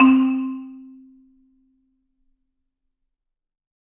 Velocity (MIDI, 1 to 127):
127